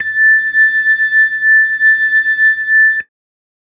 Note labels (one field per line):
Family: keyboard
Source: electronic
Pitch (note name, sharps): A6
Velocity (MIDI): 50